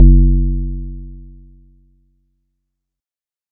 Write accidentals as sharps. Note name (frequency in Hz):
F#1 (46.25 Hz)